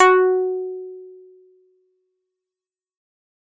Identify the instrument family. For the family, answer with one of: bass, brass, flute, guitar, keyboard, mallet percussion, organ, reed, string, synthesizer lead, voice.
keyboard